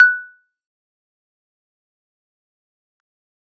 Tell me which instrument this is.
electronic keyboard